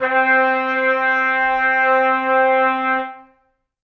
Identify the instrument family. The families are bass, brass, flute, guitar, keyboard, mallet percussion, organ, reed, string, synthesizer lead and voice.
brass